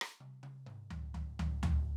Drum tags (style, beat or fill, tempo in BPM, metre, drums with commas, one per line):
indie rock
fill
63 BPM
4/4
cross-stick, high tom, mid tom, floor tom